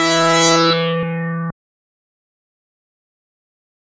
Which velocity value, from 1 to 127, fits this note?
75